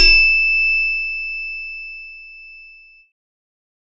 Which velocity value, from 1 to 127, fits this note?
127